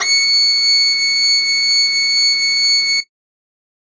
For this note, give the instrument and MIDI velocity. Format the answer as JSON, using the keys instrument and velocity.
{"instrument": "acoustic string instrument", "velocity": 100}